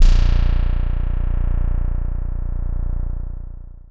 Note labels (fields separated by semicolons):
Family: guitar; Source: synthesizer; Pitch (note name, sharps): A#0; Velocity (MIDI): 75; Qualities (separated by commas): long release